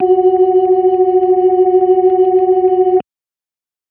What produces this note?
electronic organ